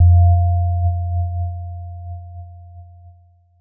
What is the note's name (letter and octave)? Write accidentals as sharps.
F2